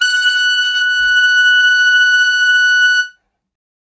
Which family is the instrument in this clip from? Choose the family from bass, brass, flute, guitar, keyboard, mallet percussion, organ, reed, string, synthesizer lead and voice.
reed